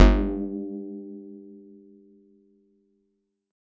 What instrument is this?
electronic guitar